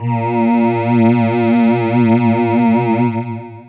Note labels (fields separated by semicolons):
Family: voice; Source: synthesizer; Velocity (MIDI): 50; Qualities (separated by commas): distorted, long release